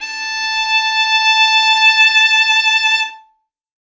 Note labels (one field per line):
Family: string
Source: acoustic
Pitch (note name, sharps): A5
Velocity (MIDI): 50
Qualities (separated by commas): bright